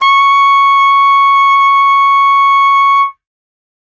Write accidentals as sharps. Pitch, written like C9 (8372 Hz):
C#6 (1109 Hz)